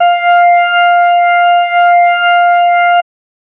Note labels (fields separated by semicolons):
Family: organ; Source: electronic; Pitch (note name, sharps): F5; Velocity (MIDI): 50